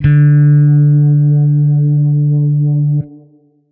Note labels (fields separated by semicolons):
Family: guitar; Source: electronic; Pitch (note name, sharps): D3; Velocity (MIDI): 50; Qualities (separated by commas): distorted